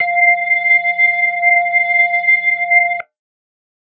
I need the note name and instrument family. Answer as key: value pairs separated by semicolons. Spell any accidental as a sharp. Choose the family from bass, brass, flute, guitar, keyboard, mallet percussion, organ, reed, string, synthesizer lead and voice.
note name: F5; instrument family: organ